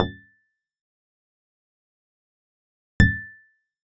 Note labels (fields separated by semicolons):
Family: guitar; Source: acoustic; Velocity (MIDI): 25; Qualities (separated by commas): percussive